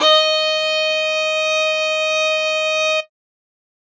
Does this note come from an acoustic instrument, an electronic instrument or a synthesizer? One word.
acoustic